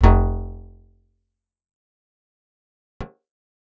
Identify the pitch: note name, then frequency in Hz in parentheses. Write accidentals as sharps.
F1 (43.65 Hz)